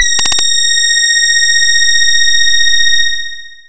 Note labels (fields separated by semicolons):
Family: voice; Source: synthesizer; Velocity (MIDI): 75; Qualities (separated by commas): bright, long release